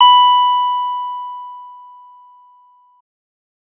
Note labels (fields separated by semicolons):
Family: bass; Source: synthesizer; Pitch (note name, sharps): B5; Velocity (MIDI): 127